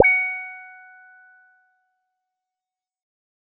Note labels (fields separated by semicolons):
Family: bass; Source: synthesizer; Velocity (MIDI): 127; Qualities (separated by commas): fast decay, percussive